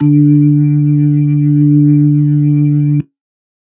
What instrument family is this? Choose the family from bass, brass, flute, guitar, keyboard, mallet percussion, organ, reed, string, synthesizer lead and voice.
organ